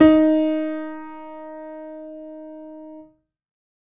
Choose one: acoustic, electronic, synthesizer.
acoustic